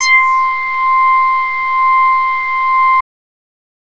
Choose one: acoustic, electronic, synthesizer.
synthesizer